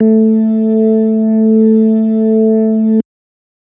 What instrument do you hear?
electronic organ